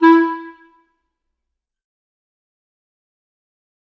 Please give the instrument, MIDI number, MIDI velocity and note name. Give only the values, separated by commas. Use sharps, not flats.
acoustic reed instrument, 64, 127, E4